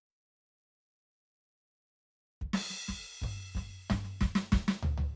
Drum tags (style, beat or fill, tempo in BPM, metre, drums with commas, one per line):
rock
fill
93 BPM
4/4
crash, snare, mid tom, floor tom, kick